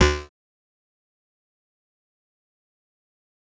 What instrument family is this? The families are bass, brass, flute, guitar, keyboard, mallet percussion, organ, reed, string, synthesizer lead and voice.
bass